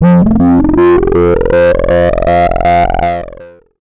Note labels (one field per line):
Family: bass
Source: synthesizer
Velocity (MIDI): 25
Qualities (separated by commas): distorted, long release, multiphonic, tempo-synced